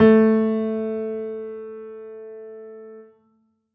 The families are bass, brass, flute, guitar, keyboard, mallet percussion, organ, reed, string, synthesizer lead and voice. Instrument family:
keyboard